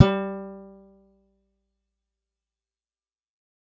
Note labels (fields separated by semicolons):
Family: guitar; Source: acoustic; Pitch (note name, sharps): G3; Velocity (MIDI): 25; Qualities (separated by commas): fast decay, percussive